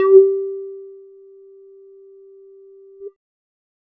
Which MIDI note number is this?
67